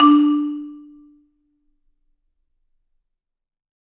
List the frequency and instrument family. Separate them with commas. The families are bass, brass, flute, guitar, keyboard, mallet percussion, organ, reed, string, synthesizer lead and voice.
293.7 Hz, mallet percussion